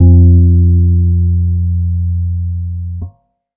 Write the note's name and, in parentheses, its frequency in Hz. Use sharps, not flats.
F2 (87.31 Hz)